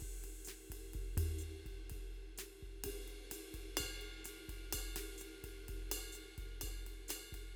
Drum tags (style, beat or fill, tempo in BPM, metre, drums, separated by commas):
bossa nova, beat, 127 BPM, 4/4, ride, ride bell, hi-hat pedal, snare, floor tom, kick